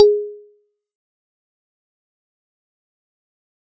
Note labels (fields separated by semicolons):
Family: mallet percussion; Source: acoustic; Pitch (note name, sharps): G#4; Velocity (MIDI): 100; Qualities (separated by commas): fast decay, percussive